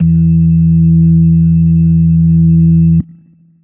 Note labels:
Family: organ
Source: electronic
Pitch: E2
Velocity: 75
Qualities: dark, long release

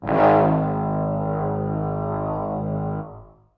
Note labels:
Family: brass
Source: acoustic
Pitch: G#1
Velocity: 25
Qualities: bright, reverb

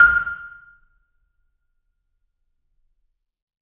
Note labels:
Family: mallet percussion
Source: acoustic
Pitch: F6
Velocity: 127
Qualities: percussive, reverb

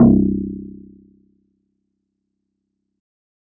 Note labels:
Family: guitar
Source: synthesizer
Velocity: 75

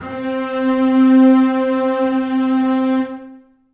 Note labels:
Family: string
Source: acoustic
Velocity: 100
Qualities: reverb

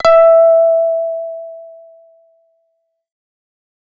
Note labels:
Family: bass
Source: synthesizer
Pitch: E5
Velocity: 25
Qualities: distorted

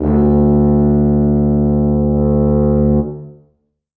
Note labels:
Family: brass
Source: acoustic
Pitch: D2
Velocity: 127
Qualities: dark, reverb

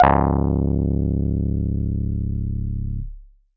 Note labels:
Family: keyboard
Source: electronic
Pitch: C#1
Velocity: 75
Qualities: distorted

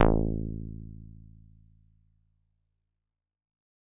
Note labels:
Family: mallet percussion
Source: acoustic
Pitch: A0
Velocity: 100

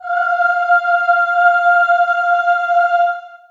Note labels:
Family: voice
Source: acoustic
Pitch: F5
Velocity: 127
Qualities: reverb

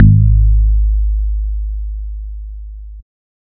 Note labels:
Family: bass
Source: synthesizer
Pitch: G#1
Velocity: 100

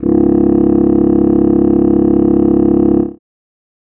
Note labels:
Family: reed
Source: acoustic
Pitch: C#1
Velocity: 75

